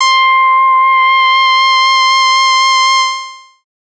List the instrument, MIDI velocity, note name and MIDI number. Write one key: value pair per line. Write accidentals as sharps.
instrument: synthesizer bass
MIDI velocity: 127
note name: C6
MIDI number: 84